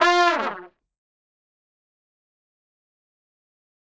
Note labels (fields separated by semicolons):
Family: brass; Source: acoustic; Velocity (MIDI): 25; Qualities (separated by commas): bright, fast decay, reverb